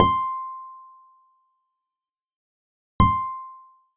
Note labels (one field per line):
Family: guitar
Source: acoustic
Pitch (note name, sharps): C6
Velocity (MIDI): 50